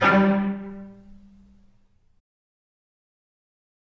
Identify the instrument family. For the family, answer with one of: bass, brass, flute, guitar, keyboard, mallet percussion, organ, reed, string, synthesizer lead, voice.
string